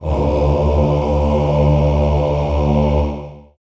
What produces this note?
acoustic voice